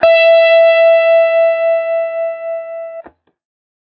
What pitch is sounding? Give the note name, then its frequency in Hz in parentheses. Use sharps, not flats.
E5 (659.3 Hz)